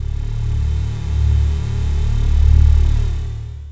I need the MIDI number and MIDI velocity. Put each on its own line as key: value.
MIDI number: 26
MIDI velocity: 50